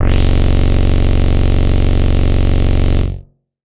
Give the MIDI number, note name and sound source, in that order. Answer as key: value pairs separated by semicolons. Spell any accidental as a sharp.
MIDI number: 18; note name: F#0; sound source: synthesizer